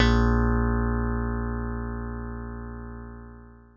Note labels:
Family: guitar; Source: synthesizer; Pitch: A#1; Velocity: 127; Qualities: dark, long release

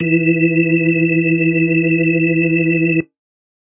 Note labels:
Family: organ; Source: electronic; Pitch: E3; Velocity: 25; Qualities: reverb

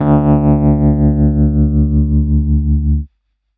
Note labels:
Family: keyboard; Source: electronic; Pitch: D2; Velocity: 100; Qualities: distorted

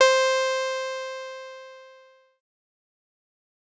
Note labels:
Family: bass; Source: synthesizer; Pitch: C5; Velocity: 127; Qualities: bright, distorted, fast decay

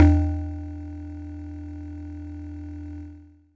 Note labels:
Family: mallet percussion; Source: acoustic; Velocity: 75; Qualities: distorted

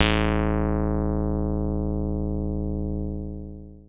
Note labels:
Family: keyboard; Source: electronic; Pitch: A0; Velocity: 50; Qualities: distorted, long release

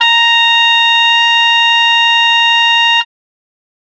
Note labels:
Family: reed; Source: acoustic; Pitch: A#5; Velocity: 50

